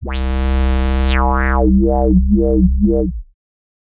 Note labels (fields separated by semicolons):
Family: bass; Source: synthesizer; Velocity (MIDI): 100; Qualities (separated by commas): distorted, non-linear envelope